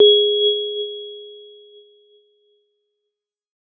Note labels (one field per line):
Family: keyboard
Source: electronic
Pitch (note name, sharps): G#4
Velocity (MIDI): 25